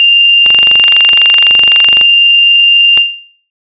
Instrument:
synthesizer bass